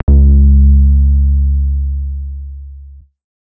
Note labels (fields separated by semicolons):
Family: bass; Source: synthesizer; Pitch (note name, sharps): C#2; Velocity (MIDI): 127; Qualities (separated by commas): distorted